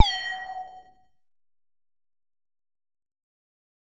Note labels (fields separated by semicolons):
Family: bass; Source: synthesizer; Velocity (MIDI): 75; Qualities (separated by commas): bright, distorted